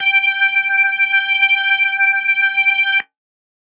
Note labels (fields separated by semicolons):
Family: organ; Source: electronic; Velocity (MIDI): 100